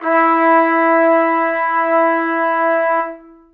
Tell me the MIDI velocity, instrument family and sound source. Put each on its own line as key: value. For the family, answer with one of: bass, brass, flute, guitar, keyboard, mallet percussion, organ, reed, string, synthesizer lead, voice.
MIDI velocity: 50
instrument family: brass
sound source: acoustic